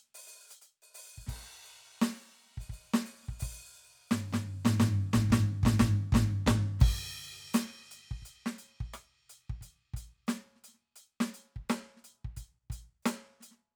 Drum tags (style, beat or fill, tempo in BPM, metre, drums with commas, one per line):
rock
beat
87 BPM
4/4
crash, closed hi-hat, open hi-hat, hi-hat pedal, snare, cross-stick, floor tom, kick